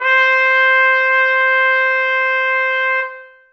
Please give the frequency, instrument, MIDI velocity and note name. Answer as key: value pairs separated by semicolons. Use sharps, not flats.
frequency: 523.3 Hz; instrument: acoustic brass instrument; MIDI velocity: 100; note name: C5